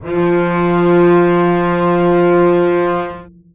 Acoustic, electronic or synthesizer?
acoustic